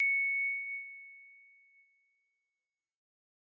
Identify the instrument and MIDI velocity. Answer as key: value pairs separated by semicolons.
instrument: electronic keyboard; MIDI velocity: 25